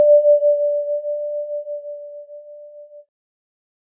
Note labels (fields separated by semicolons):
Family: keyboard; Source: electronic; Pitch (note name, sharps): D5; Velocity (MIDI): 75; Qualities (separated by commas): multiphonic